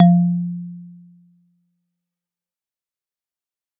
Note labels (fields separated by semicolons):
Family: mallet percussion; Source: acoustic; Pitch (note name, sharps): F3; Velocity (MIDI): 100; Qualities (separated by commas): dark, fast decay